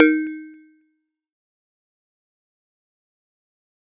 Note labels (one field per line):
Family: mallet percussion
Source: acoustic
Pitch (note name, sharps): D#4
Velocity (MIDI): 127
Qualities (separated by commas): fast decay, percussive